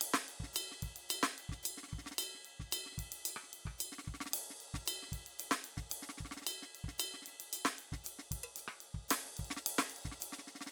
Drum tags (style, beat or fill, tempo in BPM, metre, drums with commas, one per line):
songo
beat
112 BPM
4/4
ride, ride bell, hi-hat pedal, percussion, snare, cross-stick, kick